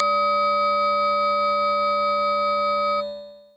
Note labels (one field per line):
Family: bass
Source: synthesizer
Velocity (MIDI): 127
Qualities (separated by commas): bright, multiphonic